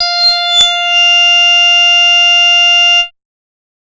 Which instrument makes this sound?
synthesizer bass